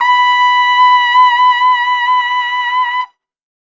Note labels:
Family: brass; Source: acoustic; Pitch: B5; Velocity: 75

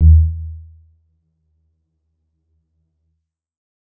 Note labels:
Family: keyboard; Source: electronic; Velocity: 25; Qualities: dark, percussive, reverb

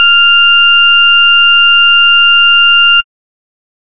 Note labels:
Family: bass; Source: synthesizer; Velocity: 50; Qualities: distorted

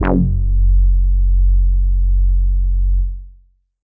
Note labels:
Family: bass; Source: synthesizer; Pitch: F#1; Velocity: 50; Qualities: distorted, tempo-synced

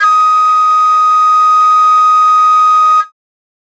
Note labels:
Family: flute; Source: acoustic; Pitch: D#6; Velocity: 100

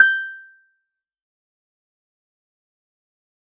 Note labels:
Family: guitar; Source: acoustic; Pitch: G6; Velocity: 100; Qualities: fast decay, percussive

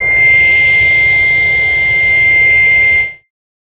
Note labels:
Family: bass; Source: synthesizer; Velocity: 50

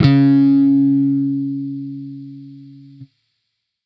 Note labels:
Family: bass; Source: electronic; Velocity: 50; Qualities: distorted

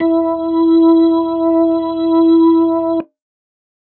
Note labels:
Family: organ; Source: electronic; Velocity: 100; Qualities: dark

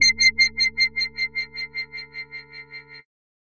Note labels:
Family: bass; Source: synthesizer; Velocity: 100; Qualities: distorted

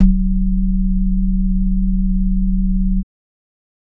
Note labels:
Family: organ; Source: electronic; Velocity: 50; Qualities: multiphonic

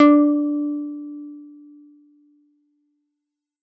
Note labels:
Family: keyboard; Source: electronic; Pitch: D4; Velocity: 75

